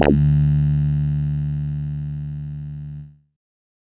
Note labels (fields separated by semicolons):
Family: bass; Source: synthesizer; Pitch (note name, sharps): D2; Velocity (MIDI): 75; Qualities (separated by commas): distorted